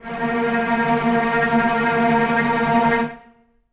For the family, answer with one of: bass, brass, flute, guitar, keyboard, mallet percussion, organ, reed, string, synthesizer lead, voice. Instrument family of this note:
string